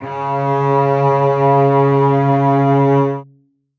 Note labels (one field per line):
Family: string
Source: acoustic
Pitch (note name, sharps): C#3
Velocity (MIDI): 100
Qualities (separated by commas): reverb